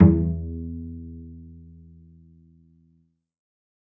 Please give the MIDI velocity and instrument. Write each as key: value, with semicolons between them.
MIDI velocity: 100; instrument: acoustic string instrument